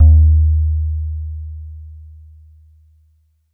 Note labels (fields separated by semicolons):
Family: guitar; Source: synthesizer; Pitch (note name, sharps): D#2; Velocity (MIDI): 25; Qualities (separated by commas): dark